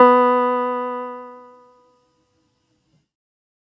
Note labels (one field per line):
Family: keyboard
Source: electronic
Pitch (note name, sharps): B3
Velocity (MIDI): 75